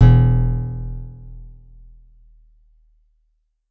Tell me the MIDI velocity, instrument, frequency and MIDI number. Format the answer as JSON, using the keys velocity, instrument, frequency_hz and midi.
{"velocity": 25, "instrument": "acoustic guitar", "frequency_hz": 41.2, "midi": 28}